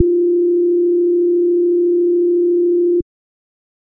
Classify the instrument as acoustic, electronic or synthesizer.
synthesizer